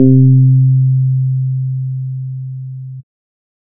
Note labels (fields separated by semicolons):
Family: bass; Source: synthesizer; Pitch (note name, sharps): C3; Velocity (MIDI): 25